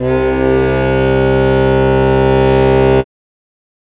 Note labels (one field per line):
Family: keyboard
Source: acoustic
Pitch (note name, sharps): C2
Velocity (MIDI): 100